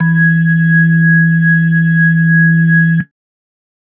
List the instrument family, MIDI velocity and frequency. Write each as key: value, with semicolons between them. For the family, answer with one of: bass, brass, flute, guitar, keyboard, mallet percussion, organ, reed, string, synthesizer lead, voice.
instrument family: organ; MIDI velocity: 75; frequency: 164.8 Hz